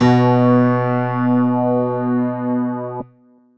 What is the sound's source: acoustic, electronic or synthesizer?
electronic